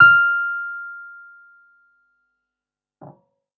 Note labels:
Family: keyboard; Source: electronic; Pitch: F6; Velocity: 75; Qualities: fast decay

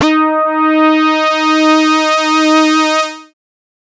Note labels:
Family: bass; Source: synthesizer; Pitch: D#4; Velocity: 100; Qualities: distorted, multiphonic

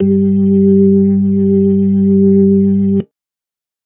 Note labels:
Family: organ; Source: electronic; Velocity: 25; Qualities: dark

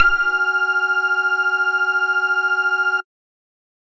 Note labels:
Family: bass; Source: synthesizer; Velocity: 100

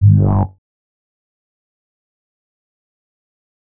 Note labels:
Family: bass; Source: synthesizer; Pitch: G1; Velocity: 75; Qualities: distorted, fast decay

